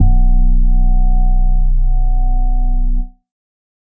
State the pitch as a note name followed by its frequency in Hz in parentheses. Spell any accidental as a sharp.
B0 (30.87 Hz)